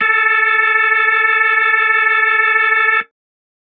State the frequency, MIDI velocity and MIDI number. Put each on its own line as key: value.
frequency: 440 Hz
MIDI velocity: 127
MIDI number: 69